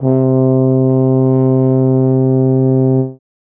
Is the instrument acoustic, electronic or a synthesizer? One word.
acoustic